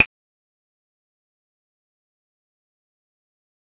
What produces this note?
synthesizer bass